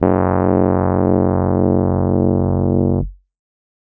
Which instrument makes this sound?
electronic keyboard